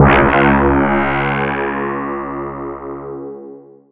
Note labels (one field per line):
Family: mallet percussion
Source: electronic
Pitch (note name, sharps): C#2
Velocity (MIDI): 50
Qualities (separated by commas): bright, distorted, long release, non-linear envelope